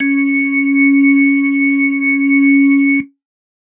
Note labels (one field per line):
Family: organ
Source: electronic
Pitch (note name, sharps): C#4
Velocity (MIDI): 50